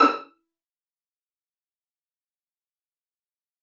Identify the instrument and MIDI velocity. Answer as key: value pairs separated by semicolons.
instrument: acoustic string instrument; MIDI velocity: 25